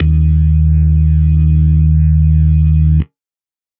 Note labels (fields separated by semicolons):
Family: organ; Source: electronic; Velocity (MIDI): 75